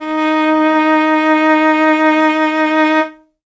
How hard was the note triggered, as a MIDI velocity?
50